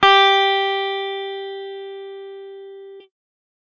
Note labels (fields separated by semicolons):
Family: guitar; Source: electronic; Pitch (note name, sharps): G4; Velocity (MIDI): 100; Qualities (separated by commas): distorted